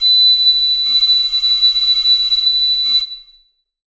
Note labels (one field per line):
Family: reed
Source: acoustic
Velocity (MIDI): 25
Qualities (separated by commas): bright, reverb